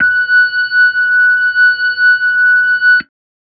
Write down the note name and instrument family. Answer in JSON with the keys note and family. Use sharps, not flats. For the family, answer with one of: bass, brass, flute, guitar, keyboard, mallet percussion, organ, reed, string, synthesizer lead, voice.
{"note": "F#6", "family": "keyboard"}